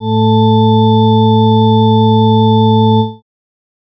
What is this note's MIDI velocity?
127